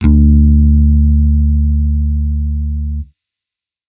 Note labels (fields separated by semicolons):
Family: bass; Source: electronic; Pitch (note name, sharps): D2; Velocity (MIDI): 50